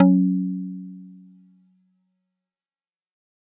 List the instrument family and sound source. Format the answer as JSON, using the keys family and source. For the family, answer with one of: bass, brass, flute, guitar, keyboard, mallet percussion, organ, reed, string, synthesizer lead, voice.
{"family": "mallet percussion", "source": "acoustic"}